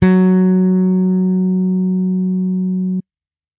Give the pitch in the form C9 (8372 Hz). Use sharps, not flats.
F#3 (185 Hz)